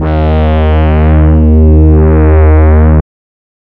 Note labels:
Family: reed; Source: synthesizer; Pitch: D#2; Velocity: 75; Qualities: distorted, non-linear envelope

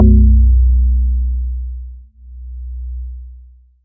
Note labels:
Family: guitar; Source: synthesizer; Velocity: 25; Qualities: dark, long release

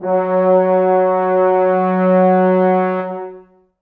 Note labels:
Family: brass; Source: acoustic; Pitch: F#3; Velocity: 100; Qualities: dark, long release, reverb

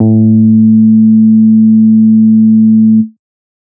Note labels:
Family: bass; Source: synthesizer; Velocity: 100

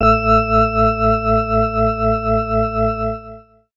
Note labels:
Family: organ; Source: electronic; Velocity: 127; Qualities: distorted

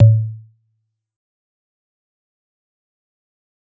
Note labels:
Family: mallet percussion; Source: acoustic; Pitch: A2; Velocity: 127; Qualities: fast decay, percussive

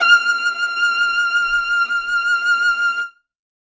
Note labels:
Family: string; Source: acoustic; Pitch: F6; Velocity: 127; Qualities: reverb

